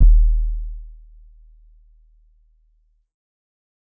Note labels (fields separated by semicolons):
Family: keyboard; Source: electronic; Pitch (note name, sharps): D#1; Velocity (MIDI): 25; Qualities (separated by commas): dark